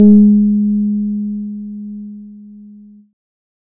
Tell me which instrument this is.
electronic keyboard